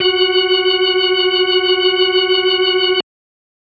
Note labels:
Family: organ; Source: electronic; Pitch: F#4; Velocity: 100

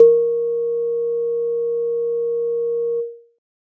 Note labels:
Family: keyboard; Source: electronic; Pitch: A#4; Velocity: 127; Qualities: dark

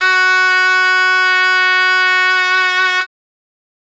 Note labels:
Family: reed; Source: acoustic; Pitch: F#4; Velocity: 75; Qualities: reverb

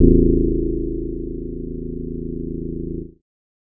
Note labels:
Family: bass; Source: synthesizer; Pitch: A0; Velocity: 100; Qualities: dark

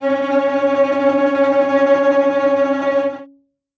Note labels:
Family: string; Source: acoustic; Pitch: C#4; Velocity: 75; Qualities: bright, non-linear envelope, reverb

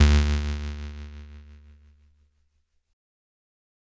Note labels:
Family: keyboard; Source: electronic; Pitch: D2; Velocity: 100; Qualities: bright, distorted

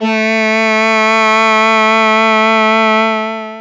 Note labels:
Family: voice; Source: synthesizer; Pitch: A3; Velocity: 127; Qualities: distorted, long release

